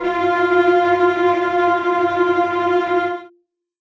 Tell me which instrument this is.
acoustic string instrument